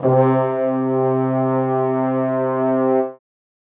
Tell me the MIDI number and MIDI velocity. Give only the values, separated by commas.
48, 75